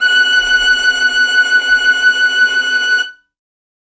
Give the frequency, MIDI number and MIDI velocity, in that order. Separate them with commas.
1480 Hz, 90, 50